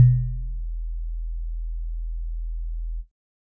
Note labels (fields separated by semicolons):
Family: keyboard; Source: electronic; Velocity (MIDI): 75